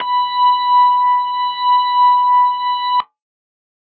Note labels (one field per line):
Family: organ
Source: electronic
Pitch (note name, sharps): B5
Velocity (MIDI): 127